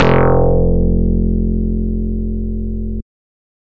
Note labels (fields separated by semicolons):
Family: bass; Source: synthesizer; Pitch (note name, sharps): F1; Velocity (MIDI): 100